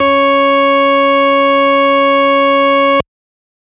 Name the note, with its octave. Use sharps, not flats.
C#4